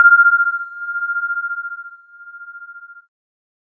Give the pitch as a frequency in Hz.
1397 Hz